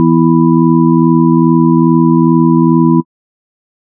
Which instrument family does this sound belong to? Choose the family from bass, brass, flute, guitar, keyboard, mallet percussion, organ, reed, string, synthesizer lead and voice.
organ